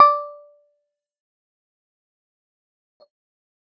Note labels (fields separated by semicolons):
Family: keyboard; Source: electronic; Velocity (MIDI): 25; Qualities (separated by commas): fast decay, percussive